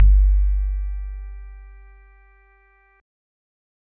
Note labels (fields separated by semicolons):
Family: keyboard; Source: electronic; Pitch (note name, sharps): G1; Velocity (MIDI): 50; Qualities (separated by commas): dark